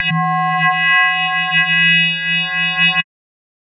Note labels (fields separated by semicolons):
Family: mallet percussion; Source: synthesizer; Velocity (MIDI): 100; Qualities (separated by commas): multiphonic, non-linear envelope